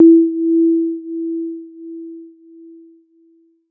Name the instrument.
electronic keyboard